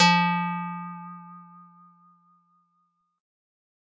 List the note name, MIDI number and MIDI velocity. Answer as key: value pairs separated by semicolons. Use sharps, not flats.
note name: F3; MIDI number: 53; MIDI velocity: 127